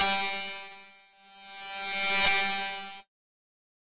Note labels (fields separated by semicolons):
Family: guitar; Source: electronic; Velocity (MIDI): 127; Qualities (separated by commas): bright, distorted